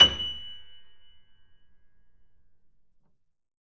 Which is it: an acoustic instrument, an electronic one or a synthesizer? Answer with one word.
acoustic